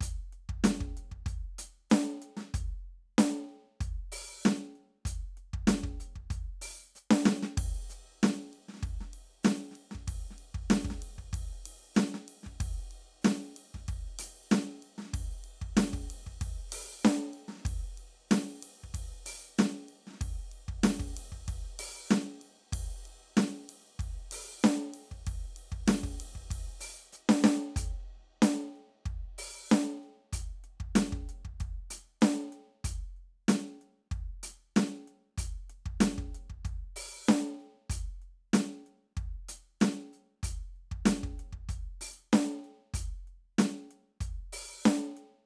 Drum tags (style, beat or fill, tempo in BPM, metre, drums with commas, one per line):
funk
beat
95 BPM
4/4
ride, closed hi-hat, open hi-hat, hi-hat pedal, snare, kick